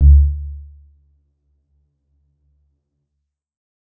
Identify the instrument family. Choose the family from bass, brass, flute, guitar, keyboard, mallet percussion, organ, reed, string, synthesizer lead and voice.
keyboard